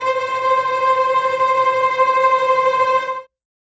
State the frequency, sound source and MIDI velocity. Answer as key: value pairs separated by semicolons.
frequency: 523.3 Hz; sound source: acoustic; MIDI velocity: 50